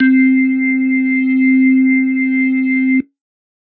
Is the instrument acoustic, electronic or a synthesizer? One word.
electronic